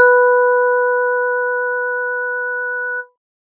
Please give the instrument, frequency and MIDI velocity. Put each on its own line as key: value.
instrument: electronic organ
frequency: 493.9 Hz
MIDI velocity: 50